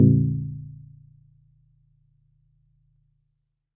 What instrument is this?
acoustic mallet percussion instrument